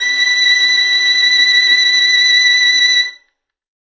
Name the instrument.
acoustic string instrument